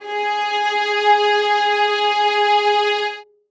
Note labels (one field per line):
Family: string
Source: acoustic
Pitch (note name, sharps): G#4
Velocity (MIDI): 100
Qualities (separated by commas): reverb